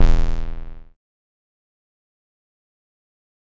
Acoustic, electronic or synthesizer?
synthesizer